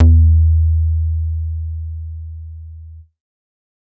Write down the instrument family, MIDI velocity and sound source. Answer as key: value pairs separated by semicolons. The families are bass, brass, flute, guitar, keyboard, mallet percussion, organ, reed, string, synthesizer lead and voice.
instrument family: bass; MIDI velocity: 100; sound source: synthesizer